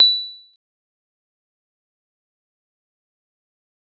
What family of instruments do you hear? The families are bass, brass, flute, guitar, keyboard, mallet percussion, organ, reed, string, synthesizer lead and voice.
mallet percussion